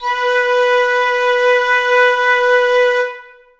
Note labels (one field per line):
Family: flute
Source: acoustic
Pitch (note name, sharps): B4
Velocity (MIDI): 100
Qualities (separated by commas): reverb